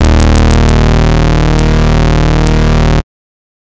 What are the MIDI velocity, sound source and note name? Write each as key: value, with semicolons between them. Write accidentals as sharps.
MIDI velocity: 127; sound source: synthesizer; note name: D#1